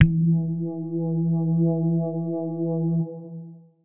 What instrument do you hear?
electronic guitar